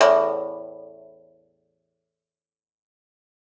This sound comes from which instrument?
acoustic guitar